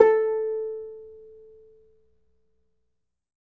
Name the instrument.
acoustic guitar